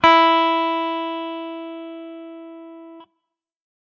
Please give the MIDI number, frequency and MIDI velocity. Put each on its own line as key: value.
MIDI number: 64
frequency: 329.6 Hz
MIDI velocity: 75